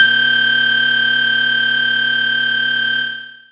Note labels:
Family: bass; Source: synthesizer; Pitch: G6; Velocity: 75; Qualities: long release

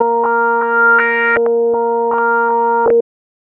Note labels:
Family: bass; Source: synthesizer; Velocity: 100; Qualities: tempo-synced

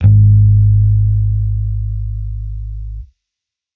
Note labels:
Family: bass; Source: electronic; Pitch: G#1; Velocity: 50

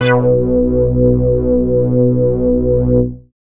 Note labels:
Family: bass; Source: synthesizer; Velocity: 75; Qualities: distorted

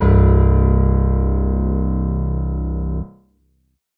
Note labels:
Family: keyboard; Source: electronic; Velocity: 75

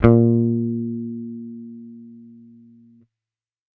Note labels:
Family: bass; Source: electronic; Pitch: A#2; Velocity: 127

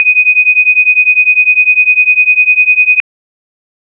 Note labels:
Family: organ; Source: electronic; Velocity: 127; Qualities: bright

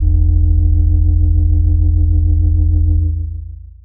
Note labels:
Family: mallet percussion; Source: electronic; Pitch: A-1; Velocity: 75; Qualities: long release

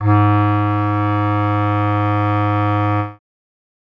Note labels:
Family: reed; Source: acoustic; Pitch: G#2; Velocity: 127; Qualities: dark

